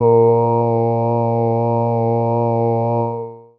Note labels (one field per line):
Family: voice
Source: synthesizer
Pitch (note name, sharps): A#2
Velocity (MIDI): 25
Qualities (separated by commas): long release